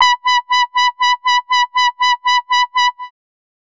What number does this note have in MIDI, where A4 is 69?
83